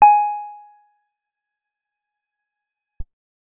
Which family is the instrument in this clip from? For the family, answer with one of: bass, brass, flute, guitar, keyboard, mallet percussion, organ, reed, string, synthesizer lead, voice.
guitar